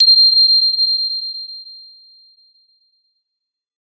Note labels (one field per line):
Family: mallet percussion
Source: acoustic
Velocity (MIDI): 100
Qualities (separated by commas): bright, non-linear envelope